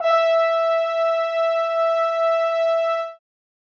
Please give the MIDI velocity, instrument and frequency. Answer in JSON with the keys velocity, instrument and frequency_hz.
{"velocity": 100, "instrument": "acoustic brass instrument", "frequency_hz": 659.3}